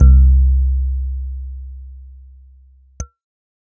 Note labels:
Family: keyboard; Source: electronic; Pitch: C2; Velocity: 25

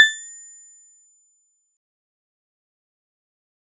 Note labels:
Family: mallet percussion; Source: acoustic; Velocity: 25; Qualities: fast decay, percussive

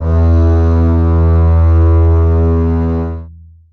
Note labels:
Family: string; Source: acoustic; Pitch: E2; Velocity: 75; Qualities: long release, reverb

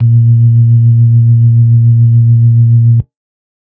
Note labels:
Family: organ; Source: electronic; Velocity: 127; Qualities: dark

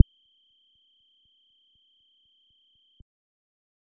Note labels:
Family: bass; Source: synthesizer; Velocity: 50; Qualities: dark, percussive

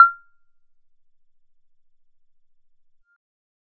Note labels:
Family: bass; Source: synthesizer; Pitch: F6; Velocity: 25; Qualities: percussive

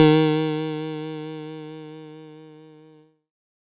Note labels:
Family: keyboard; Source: electronic; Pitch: D#3; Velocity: 100; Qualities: bright

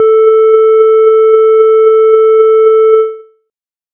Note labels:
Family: bass; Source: synthesizer; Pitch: A4; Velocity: 100

